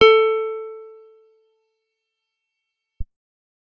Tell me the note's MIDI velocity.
50